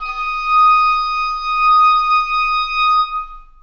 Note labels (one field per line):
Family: reed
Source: acoustic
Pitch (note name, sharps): D#6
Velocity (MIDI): 50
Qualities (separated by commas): long release, reverb